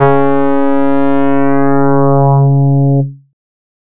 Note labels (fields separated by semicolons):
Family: bass; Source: synthesizer; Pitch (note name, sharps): C#3; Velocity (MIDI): 75; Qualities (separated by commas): distorted